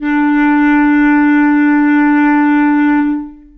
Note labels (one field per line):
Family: reed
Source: acoustic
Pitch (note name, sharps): D4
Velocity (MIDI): 25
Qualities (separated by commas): long release, reverb